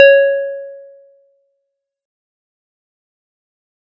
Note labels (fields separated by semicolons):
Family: mallet percussion; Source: acoustic; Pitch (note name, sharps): C#5; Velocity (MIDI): 127; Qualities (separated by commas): fast decay